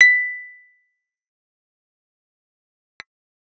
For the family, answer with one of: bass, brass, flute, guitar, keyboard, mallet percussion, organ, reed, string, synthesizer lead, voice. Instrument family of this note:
bass